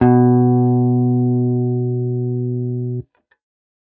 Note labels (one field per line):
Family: guitar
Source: electronic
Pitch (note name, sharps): B2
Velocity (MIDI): 127